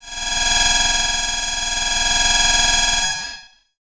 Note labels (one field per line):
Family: bass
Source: synthesizer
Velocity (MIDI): 127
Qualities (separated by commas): long release, tempo-synced